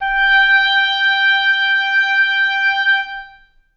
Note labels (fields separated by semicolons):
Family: reed; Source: acoustic; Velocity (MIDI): 100; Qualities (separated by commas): reverb